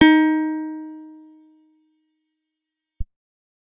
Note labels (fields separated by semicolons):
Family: guitar; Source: acoustic; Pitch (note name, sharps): D#4; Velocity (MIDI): 50; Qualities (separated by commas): fast decay